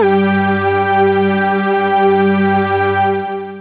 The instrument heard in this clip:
synthesizer lead